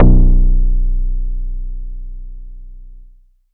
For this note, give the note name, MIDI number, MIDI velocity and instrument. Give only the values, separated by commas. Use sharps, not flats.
B0, 23, 25, acoustic guitar